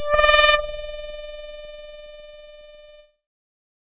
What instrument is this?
synthesizer keyboard